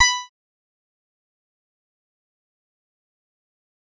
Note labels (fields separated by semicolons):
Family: bass; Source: synthesizer; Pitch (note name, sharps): B5; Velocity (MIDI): 100; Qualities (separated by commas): bright, distorted, fast decay, percussive